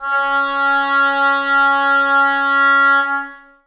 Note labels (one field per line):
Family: reed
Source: acoustic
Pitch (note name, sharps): C#4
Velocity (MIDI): 127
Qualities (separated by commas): long release, reverb